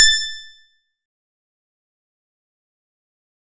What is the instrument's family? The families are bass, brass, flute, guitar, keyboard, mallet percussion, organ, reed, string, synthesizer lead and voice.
guitar